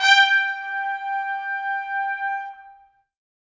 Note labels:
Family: brass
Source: acoustic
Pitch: G5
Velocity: 100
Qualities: bright, reverb

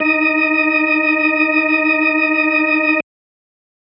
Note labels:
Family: organ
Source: electronic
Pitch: D#4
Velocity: 25

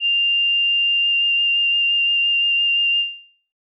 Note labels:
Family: reed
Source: synthesizer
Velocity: 127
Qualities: bright

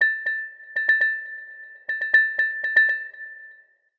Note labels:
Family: mallet percussion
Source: synthesizer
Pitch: A6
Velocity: 25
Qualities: long release, multiphonic, percussive, tempo-synced

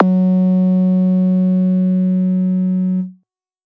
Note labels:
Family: bass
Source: synthesizer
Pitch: F#3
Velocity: 127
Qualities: distorted

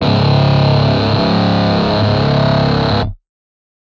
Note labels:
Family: guitar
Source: synthesizer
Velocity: 75

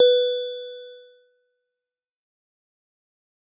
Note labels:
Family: mallet percussion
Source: acoustic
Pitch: B4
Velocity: 100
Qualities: fast decay

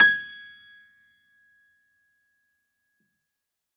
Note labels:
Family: keyboard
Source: acoustic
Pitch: G#6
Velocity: 127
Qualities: percussive

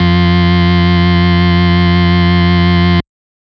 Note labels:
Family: organ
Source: electronic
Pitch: F2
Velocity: 75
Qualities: bright, distorted

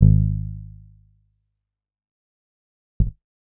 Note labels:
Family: bass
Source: synthesizer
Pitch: G#1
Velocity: 25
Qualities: dark, fast decay

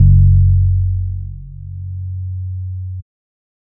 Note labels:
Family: bass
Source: synthesizer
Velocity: 127

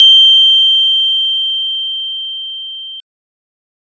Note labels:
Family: organ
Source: electronic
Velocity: 25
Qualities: bright

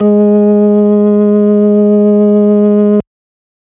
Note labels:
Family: organ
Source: electronic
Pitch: G#3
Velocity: 127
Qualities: distorted

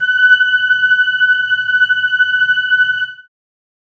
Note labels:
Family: keyboard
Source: synthesizer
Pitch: F#6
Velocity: 127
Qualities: bright

